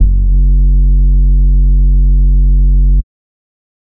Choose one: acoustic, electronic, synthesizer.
synthesizer